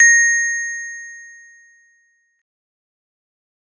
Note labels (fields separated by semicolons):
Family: mallet percussion; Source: acoustic; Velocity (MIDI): 127; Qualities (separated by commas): fast decay